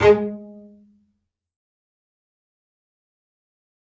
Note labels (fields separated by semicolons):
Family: string; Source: acoustic; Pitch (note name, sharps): G#3; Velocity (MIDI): 127; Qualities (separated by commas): fast decay, percussive, reverb